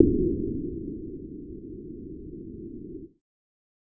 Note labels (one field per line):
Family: bass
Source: synthesizer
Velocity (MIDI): 25